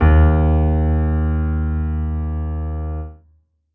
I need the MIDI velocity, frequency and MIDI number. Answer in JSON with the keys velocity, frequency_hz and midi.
{"velocity": 75, "frequency_hz": 77.78, "midi": 39}